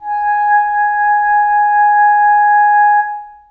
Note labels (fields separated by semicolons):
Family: reed; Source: acoustic; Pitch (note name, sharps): G#5; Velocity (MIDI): 50; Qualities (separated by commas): reverb